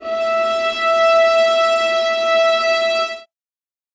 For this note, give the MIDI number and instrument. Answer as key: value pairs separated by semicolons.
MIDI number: 76; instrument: acoustic string instrument